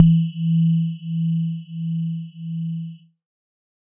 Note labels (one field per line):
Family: synthesizer lead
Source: synthesizer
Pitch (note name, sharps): E3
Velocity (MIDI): 50